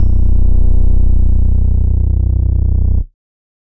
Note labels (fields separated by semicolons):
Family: bass; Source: synthesizer; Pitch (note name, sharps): B0; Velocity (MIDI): 75; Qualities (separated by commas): distorted, multiphonic, tempo-synced